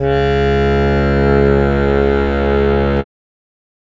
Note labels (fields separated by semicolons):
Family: keyboard; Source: acoustic; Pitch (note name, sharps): C#2; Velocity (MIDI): 25